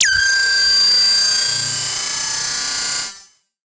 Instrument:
synthesizer lead